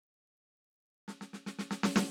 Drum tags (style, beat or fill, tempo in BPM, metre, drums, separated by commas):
funk, fill, 112 BPM, 4/4, snare